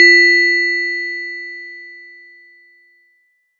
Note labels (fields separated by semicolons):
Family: mallet percussion; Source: acoustic; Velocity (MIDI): 100